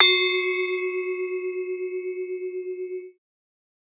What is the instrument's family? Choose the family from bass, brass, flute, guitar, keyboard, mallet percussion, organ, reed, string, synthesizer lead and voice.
mallet percussion